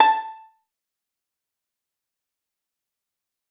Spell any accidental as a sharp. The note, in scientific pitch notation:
A5